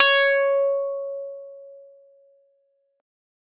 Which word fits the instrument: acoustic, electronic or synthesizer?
electronic